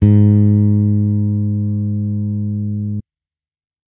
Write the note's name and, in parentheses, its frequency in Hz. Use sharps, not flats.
G#2 (103.8 Hz)